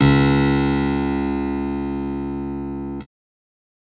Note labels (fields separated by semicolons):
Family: keyboard; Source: electronic; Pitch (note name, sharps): C#2; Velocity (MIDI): 127; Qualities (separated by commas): bright